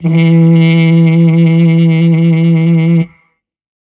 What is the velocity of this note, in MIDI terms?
127